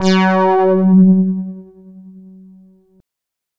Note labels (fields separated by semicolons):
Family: bass; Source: synthesizer; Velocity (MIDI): 127; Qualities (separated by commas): bright, distorted